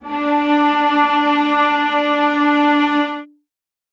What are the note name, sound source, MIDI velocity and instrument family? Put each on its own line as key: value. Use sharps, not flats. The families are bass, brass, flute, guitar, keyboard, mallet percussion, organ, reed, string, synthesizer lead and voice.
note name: D4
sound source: acoustic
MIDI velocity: 75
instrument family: string